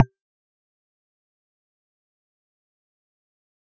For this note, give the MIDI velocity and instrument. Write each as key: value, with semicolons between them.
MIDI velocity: 50; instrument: electronic mallet percussion instrument